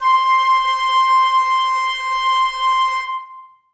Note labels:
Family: flute; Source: acoustic; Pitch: C6; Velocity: 100; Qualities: long release, reverb

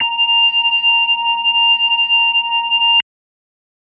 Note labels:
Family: organ; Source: electronic; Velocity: 127

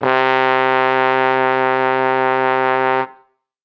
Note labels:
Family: brass; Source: acoustic; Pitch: C3; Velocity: 100; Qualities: bright

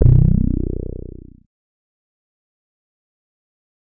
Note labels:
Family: bass; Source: synthesizer; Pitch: B0; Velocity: 100; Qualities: distorted, fast decay

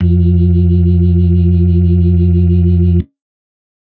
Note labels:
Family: organ; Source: electronic; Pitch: F2; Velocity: 75; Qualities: dark

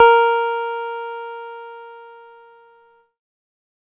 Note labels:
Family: keyboard; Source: electronic; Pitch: A#4; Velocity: 75; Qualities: distorted

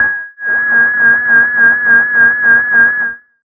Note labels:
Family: bass; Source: synthesizer; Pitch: G#6; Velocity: 127; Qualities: tempo-synced

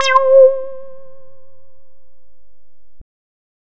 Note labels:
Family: bass; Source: synthesizer; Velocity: 75; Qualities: distorted

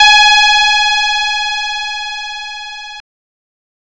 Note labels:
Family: guitar; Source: synthesizer; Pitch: G#5; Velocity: 75; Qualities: bright, distorted

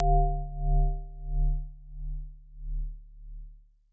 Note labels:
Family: mallet percussion; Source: acoustic; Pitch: D1; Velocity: 127; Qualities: long release, non-linear envelope

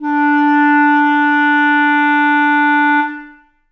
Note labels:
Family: reed; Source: acoustic; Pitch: D4; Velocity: 75; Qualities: reverb

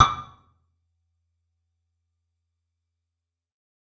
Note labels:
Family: guitar; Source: electronic; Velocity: 75; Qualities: percussive, reverb

